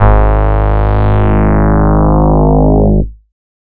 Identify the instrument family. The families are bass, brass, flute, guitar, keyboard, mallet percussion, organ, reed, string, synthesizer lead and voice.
bass